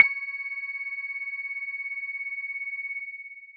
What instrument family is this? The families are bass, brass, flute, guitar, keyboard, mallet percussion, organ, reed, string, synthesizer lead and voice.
mallet percussion